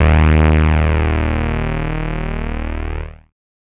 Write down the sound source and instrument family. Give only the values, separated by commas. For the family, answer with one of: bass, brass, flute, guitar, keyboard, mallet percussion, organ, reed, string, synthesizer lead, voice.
synthesizer, bass